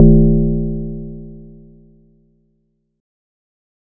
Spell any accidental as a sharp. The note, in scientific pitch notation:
B0